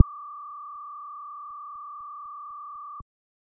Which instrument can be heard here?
synthesizer bass